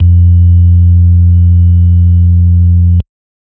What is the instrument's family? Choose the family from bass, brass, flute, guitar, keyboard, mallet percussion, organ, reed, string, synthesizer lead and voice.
organ